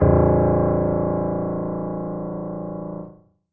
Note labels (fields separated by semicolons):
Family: keyboard; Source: acoustic; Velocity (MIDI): 50; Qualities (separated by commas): reverb